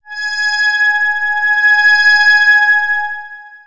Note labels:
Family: synthesizer lead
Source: synthesizer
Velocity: 100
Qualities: bright, long release, non-linear envelope

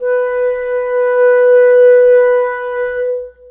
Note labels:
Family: reed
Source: acoustic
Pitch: B4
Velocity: 50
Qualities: long release, reverb

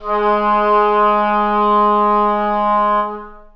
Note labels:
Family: reed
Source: acoustic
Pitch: G#3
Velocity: 25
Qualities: long release, reverb

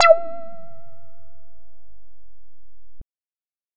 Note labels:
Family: bass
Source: synthesizer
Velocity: 50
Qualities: distorted

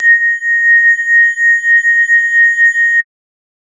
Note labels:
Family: mallet percussion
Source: synthesizer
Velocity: 50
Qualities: bright, multiphonic, non-linear envelope

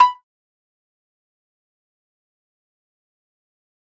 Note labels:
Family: mallet percussion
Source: acoustic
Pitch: B5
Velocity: 127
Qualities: fast decay, percussive, reverb

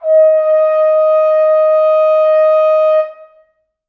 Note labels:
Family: brass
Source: acoustic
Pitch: D#5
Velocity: 100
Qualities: reverb

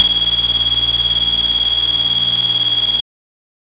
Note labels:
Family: bass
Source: synthesizer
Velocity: 127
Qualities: bright, distorted

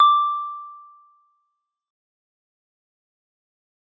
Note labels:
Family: guitar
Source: synthesizer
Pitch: D6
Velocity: 127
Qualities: dark, fast decay

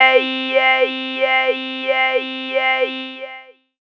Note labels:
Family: voice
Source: synthesizer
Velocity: 127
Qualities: long release, non-linear envelope, tempo-synced

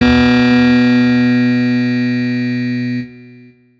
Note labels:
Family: keyboard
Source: electronic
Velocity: 100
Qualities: bright, distorted, long release

